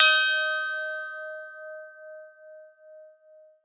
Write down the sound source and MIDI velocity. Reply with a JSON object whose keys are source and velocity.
{"source": "acoustic", "velocity": 127}